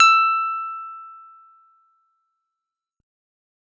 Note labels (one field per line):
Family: guitar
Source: electronic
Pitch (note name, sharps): E6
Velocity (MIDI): 100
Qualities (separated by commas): fast decay